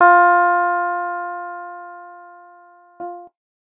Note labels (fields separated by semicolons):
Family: guitar; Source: electronic; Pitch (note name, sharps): F4; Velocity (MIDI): 50